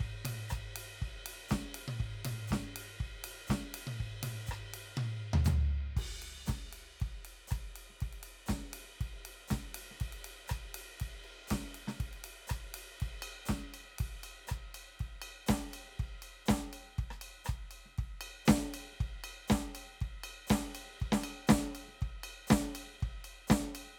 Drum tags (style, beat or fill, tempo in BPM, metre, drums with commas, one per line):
disco
beat
120 BPM
4/4
crash, ride, ride bell, closed hi-hat, hi-hat pedal, snare, cross-stick, high tom, floor tom, kick